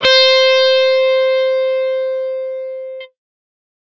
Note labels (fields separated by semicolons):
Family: guitar; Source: electronic; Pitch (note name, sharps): C5; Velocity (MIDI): 50; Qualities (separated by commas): bright, distorted